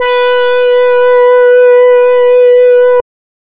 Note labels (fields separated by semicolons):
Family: reed; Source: synthesizer; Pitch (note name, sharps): B4; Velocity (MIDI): 50; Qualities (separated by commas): distorted, non-linear envelope